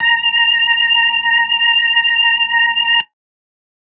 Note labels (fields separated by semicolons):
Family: organ; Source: electronic; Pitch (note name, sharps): A#5; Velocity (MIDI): 25